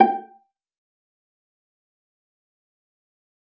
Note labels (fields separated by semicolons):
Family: string; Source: acoustic; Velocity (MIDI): 50; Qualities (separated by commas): fast decay, percussive, reverb